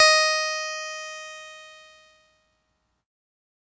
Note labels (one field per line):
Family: keyboard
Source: electronic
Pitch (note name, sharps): D#5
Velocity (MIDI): 25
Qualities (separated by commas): bright, distorted